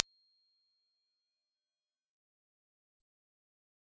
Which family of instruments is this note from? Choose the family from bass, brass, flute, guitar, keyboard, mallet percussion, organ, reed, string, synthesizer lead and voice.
bass